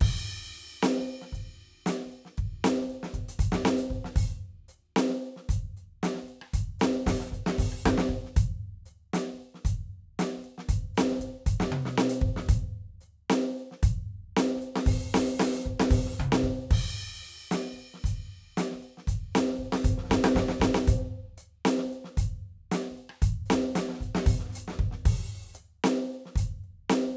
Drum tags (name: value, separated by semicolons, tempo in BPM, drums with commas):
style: funk; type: beat; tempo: 115 BPM; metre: 4/4; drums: crash, closed hi-hat, open hi-hat, hi-hat pedal, snare, cross-stick, high tom, kick